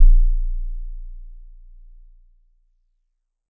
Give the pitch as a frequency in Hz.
29.14 Hz